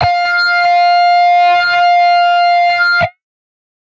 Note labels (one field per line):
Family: guitar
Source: electronic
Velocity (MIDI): 127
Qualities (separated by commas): bright, distorted